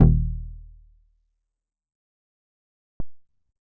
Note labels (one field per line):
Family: bass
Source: synthesizer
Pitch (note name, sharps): D#1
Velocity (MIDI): 100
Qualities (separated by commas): fast decay, percussive